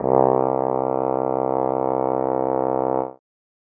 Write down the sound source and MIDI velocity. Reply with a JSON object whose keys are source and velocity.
{"source": "acoustic", "velocity": 25}